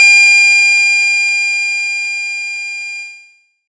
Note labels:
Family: bass; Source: synthesizer; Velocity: 25; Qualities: bright, distorted

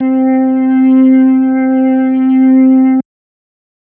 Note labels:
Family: organ; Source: electronic; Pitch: C4; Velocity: 50; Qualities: distorted

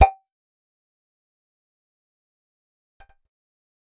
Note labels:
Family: bass; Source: synthesizer; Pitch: G5; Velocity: 100; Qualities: fast decay, percussive

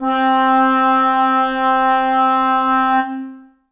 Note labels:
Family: reed; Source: acoustic; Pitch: C4; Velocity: 75; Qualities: long release, reverb

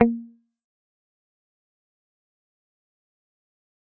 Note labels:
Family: guitar; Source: electronic; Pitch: A#3; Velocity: 75; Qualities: fast decay, percussive

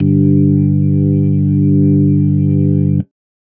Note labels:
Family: organ; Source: electronic; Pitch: G1; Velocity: 100; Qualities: dark

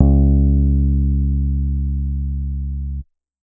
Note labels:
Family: bass; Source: synthesizer; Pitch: C#2; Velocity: 127; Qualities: dark, reverb

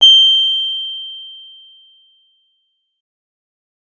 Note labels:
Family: keyboard; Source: electronic; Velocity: 75; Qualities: bright

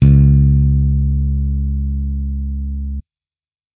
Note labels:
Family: bass; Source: electronic; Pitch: C#2; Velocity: 100

